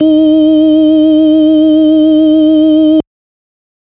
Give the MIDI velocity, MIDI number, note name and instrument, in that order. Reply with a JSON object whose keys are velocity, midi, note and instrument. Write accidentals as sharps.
{"velocity": 50, "midi": 63, "note": "D#4", "instrument": "electronic organ"}